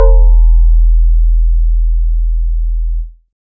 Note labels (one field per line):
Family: synthesizer lead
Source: synthesizer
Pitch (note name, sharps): E1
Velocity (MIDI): 75